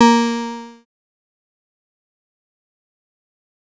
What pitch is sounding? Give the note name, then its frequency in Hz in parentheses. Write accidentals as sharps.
A#3 (233.1 Hz)